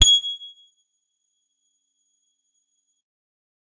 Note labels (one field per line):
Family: guitar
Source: electronic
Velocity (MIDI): 127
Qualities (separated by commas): bright, percussive